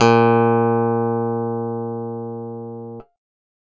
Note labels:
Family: keyboard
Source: electronic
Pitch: A#2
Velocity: 75

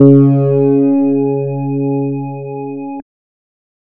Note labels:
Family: bass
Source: synthesizer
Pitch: C#3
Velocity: 25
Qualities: distorted, multiphonic

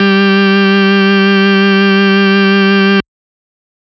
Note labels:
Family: organ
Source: electronic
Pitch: G3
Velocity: 25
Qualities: bright, distorted

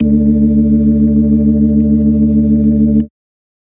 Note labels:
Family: organ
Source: electronic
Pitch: D2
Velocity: 100

